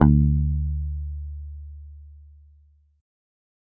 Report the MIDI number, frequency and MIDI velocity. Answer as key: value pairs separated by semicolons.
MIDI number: 38; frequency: 73.42 Hz; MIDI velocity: 50